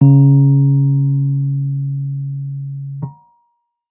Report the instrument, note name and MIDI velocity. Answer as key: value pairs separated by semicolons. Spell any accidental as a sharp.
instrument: electronic keyboard; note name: C#3; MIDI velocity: 50